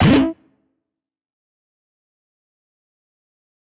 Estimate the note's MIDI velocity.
127